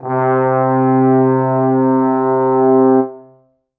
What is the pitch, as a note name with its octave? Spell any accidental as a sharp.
C3